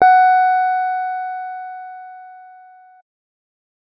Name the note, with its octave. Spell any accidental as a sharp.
F#5